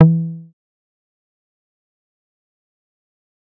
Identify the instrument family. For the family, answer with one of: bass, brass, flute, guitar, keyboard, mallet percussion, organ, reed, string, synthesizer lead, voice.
bass